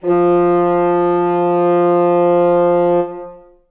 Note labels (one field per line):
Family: reed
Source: acoustic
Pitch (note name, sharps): F3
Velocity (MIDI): 75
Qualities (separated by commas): long release, reverb